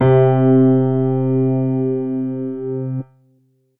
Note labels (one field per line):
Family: keyboard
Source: electronic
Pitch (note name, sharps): C3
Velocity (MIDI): 75